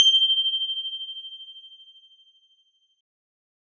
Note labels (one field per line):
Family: keyboard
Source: electronic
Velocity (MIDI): 75